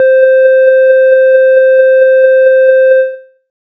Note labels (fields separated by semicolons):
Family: bass; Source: synthesizer; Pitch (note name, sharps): C5; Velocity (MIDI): 25